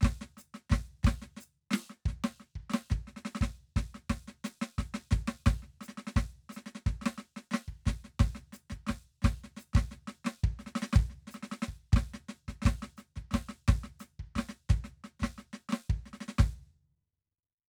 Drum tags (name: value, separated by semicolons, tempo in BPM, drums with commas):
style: march; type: beat; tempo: 176 BPM; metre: 4/4; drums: hi-hat pedal, snare, kick